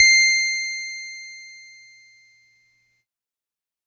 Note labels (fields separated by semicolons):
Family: keyboard; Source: electronic; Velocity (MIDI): 127; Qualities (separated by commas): bright, distorted